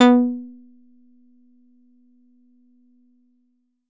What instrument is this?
synthesizer guitar